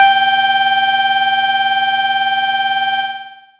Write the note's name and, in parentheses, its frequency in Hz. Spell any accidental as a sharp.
G5 (784 Hz)